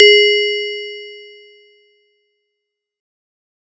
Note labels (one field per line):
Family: mallet percussion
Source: acoustic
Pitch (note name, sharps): G#4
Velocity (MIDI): 127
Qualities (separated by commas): bright